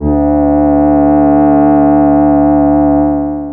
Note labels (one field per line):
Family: voice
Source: synthesizer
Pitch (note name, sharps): D2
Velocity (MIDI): 50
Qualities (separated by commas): distorted, long release